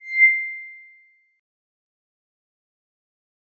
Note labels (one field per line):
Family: mallet percussion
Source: electronic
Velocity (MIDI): 25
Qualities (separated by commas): bright, fast decay